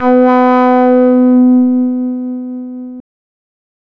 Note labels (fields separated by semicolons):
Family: bass; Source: synthesizer; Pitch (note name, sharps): B3; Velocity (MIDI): 127; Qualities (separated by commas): distorted, non-linear envelope